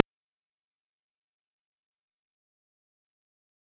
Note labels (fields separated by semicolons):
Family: bass; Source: synthesizer; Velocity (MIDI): 100; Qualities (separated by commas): fast decay, percussive